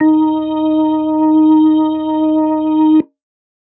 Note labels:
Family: organ; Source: electronic; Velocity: 50; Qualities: dark

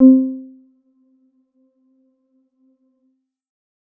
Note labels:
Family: keyboard; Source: electronic; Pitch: C4; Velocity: 75; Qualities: dark, percussive, reverb

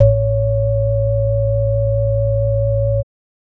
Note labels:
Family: organ; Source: electronic; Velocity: 75; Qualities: multiphonic

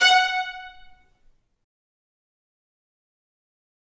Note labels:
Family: string; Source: acoustic; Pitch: F#5; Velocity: 100; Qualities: fast decay, reverb

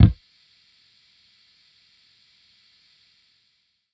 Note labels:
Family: bass; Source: electronic; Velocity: 25; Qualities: distorted, percussive

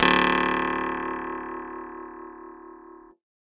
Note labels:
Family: guitar; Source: acoustic; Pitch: D1; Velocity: 50; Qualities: bright

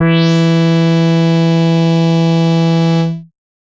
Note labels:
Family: bass; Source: synthesizer; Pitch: E3; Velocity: 75; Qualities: bright, distorted

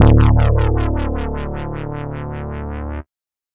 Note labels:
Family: bass; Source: synthesizer; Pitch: D1; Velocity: 100; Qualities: distorted

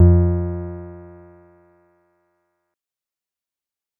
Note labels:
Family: keyboard; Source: electronic; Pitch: F2; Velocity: 25

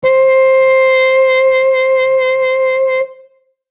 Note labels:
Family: brass; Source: acoustic; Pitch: C5; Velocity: 50

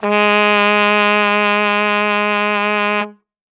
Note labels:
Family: brass; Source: acoustic; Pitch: G#3; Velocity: 127

